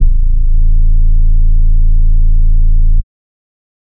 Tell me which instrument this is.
synthesizer bass